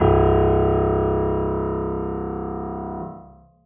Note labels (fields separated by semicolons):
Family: keyboard; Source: acoustic; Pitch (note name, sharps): C1; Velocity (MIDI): 50